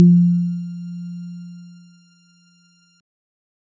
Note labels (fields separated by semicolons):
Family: keyboard; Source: electronic; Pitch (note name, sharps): F3; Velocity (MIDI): 75; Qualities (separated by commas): dark